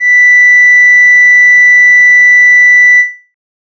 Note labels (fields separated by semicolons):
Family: flute; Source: synthesizer; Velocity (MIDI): 127